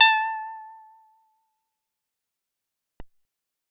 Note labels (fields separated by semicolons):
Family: bass; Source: synthesizer; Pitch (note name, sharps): A5; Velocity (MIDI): 100; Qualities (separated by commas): fast decay, percussive